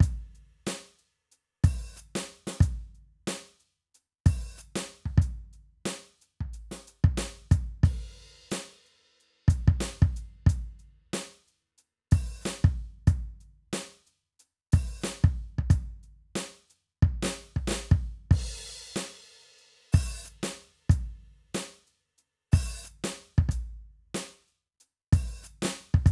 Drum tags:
hip-hop, beat, 92 BPM, 4/4, crash, closed hi-hat, open hi-hat, hi-hat pedal, snare, kick

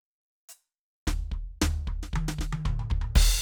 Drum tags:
rock, fill, 112 BPM, 4/4, crash, hi-hat pedal, snare, high tom, mid tom, floor tom, kick

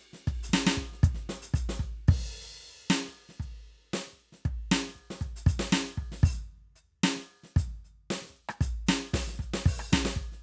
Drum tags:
funk, beat, 115 BPM, 4/4, crash, ride, closed hi-hat, open hi-hat, hi-hat pedal, snare, cross-stick, kick

